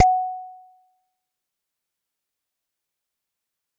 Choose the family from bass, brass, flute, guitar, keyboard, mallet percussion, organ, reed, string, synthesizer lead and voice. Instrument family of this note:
mallet percussion